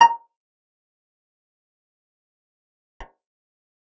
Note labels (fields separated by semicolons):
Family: guitar; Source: acoustic; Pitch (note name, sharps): A#5; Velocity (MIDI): 50; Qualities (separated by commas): fast decay, percussive, reverb